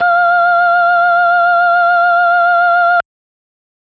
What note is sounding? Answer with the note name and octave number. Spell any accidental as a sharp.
F5